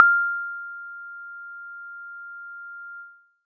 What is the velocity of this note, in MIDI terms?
25